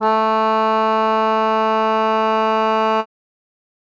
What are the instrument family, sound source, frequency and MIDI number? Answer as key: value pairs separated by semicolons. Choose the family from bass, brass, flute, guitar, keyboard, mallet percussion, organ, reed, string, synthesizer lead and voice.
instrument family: reed; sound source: acoustic; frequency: 220 Hz; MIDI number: 57